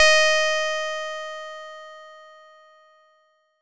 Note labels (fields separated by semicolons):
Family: bass; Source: synthesizer; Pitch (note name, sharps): D#5; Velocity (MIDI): 75; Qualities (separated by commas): bright, distorted